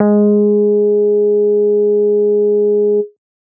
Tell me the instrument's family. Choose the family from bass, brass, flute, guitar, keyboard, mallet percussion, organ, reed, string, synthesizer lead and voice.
bass